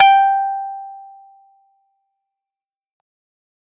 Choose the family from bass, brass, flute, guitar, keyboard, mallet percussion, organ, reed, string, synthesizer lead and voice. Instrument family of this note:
keyboard